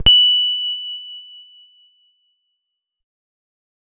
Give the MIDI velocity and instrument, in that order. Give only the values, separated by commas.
75, electronic guitar